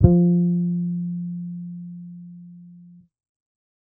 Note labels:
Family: bass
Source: electronic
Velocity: 127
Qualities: dark

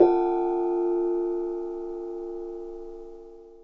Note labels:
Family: mallet percussion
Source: acoustic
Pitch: F4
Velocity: 25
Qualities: long release

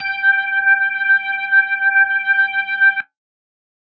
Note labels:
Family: organ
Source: electronic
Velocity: 75

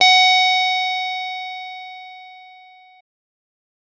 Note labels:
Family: keyboard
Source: electronic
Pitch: F#5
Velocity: 127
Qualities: distorted

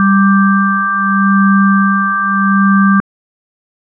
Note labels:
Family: organ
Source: electronic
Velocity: 127

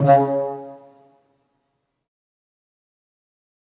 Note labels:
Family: flute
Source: acoustic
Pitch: C#3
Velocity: 127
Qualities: fast decay, reverb

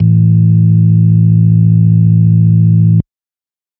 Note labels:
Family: organ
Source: electronic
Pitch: A1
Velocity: 127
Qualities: dark

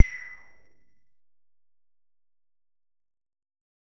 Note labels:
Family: bass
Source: synthesizer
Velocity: 50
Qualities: distorted, percussive

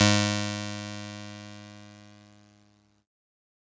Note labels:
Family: keyboard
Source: electronic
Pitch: G#2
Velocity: 75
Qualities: bright, distorted

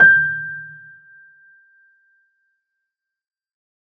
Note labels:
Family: keyboard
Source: acoustic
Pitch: G6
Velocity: 75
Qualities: reverb

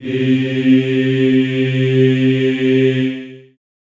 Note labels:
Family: voice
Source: acoustic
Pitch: C3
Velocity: 127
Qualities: long release, reverb

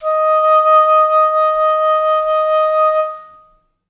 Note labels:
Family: reed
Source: acoustic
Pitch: D#5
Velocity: 50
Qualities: reverb

